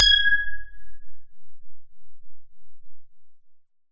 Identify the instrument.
synthesizer lead